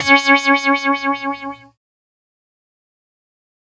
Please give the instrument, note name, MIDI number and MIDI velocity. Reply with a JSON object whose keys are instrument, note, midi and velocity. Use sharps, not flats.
{"instrument": "synthesizer keyboard", "note": "C#4", "midi": 61, "velocity": 75}